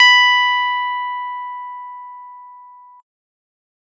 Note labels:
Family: keyboard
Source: electronic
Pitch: B5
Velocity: 127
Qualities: bright, distorted

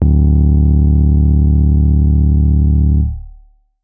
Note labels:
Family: keyboard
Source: acoustic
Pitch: D1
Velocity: 127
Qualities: long release

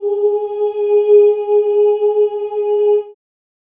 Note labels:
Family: voice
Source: acoustic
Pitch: G#4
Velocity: 25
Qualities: reverb

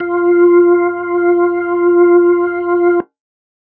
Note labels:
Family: organ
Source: electronic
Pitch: F4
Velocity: 127

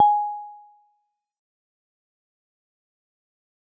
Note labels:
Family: mallet percussion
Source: acoustic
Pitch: G#5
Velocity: 50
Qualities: fast decay, percussive

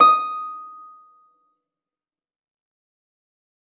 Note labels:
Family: string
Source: acoustic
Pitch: D#6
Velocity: 50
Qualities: fast decay, reverb

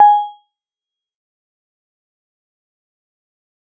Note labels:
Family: mallet percussion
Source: electronic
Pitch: G#5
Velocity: 100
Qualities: fast decay, percussive

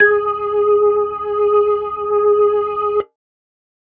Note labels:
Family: organ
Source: electronic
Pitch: G#4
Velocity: 25

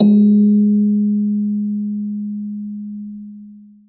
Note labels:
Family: mallet percussion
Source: acoustic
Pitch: G#3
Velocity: 100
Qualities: dark, long release, reverb

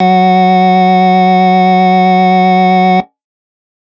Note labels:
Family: organ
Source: electronic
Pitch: F#3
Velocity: 75

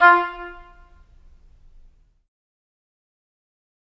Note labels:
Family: reed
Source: acoustic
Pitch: F4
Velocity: 25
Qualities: fast decay, percussive, reverb

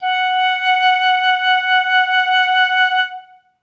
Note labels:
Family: flute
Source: acoustic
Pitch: F#5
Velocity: 100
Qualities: reverb

